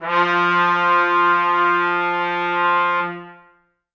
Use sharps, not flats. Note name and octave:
F3